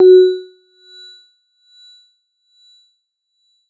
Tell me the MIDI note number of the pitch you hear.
66